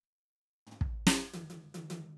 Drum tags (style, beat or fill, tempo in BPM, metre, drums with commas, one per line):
Afro-Cuban rumba
fill
110 BPM
4/4
snare, high tom, floor tom, kick